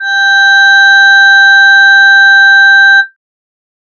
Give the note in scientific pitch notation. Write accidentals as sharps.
G5